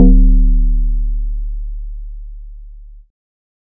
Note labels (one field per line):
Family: bass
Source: synthesizer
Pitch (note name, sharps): D1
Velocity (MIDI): 50